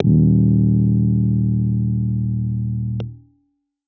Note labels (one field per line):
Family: keyboard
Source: electronic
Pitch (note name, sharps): D#1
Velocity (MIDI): 75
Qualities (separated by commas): dark